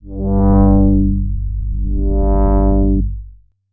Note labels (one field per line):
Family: bass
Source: synthesizer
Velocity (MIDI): 50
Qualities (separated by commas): distorted, tempo-synced